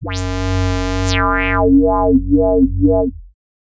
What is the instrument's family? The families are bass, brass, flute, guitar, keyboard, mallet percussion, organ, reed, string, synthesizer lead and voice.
bass